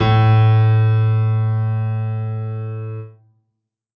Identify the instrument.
acoustic keyboard